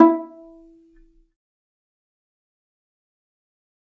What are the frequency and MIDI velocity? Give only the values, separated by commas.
329.6 Hz, 75